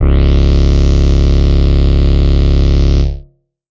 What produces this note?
synthesizer bass